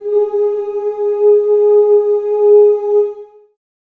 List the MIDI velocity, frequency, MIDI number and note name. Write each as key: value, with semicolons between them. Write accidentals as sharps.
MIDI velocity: 75; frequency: 415.3 Hz; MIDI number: 68; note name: G#4